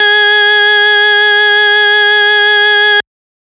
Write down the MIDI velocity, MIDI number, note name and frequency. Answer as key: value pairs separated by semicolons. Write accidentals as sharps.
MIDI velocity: 25; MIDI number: 68; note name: G#4; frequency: 415.3 Hz